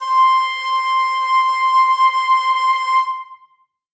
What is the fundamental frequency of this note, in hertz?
1047 Hz